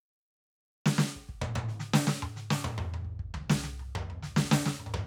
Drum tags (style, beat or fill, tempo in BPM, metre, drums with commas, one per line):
pop
fill
142 BPM
4/4
hi-hat pedal, snare, high tom, mid tom, floor tom, kick